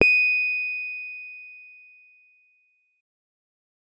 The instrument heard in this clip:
electronic keyboard